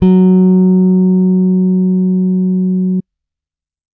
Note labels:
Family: bass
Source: electronic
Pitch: F#3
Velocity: 50

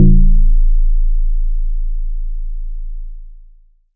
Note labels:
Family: mallet percussion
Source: electronic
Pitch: A0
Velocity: 75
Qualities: long release, multiphonic

